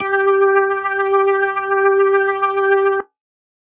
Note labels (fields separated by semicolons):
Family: organ; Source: electronic; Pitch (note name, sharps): G4; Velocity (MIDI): 25